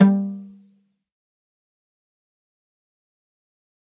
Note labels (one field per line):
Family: string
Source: acoustic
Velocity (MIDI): 25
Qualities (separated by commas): fast decay, percussive, reverb